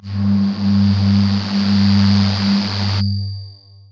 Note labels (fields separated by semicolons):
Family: voice; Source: synthesizer; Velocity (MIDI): 50; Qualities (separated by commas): distorted, long release